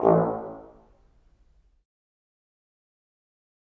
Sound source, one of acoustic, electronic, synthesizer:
acoustic